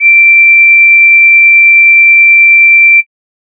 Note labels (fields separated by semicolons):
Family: flute; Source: synthesizer; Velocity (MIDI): 127